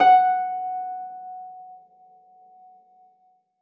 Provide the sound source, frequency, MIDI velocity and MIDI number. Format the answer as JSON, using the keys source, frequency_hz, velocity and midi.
{"source": "acoustic", "frequency_hz": 740, "velocity": 100, "midi": 78}